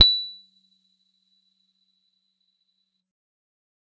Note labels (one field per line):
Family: guitar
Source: electronic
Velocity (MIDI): 75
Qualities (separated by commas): bright, percussive